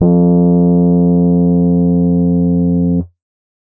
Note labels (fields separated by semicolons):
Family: keyboard; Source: electronic; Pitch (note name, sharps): F2; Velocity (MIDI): 75